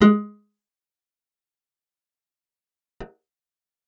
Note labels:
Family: guitar; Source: acoustic; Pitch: G#3; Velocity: 75; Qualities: fast decay, percussive, reverb

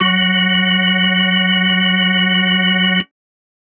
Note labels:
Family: organ; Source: electronic; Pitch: F#3; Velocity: 100

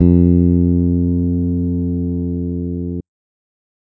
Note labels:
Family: bass; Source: electronic; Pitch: F2; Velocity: 75

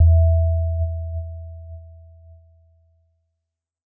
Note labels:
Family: keyboard; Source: electronic; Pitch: E2; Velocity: 50; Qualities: dark

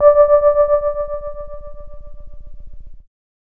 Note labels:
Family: keyboard; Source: electronic; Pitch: D5; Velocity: 100; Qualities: dark

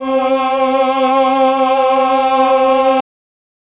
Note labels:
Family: voice; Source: electronic; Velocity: 127; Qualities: reverb

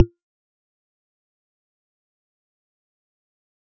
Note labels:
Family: mallet percussion; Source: acoustic; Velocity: 25; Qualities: fast decay, percussive

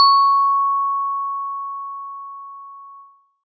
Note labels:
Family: mallet percussion; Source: acoustic; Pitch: C#6; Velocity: 50

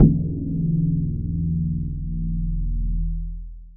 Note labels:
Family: mallet percussion; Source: electronic; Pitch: E0; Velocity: 50; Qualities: long release

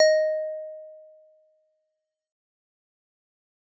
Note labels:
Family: guitar; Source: synthesizer; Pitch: D#5; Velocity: 127; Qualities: dark, fast decay

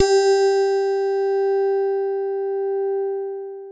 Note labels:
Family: guitar; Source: synthesizer; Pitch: G4; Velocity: 127; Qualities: bright, long release

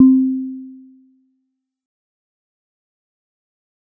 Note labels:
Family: mallet percussion; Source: acoustic; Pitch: C4; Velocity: 50; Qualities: dark, fast decay

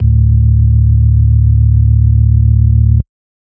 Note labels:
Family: organ; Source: electronic; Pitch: D1; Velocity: 100; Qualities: dark, distorted

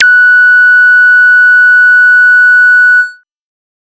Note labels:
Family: bass; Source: synthesizer; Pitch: F#6; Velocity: 127; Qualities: distorted

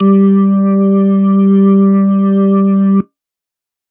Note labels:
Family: organ; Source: electronic; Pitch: G3; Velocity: 100

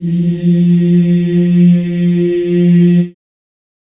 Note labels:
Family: voice; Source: acoustic; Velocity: 50; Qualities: reverb

